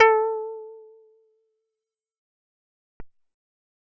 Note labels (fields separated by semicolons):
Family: bass; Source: synthesizer; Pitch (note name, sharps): A4; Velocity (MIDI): 100; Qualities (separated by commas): fast decay